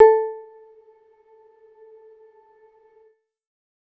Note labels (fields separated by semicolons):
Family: keyboard; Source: electronic; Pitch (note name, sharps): A4; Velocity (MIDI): 127; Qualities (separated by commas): dark, percussive, reverb